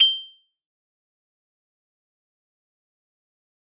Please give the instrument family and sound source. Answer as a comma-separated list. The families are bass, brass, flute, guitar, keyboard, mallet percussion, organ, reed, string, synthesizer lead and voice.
mallet percussion, acoustic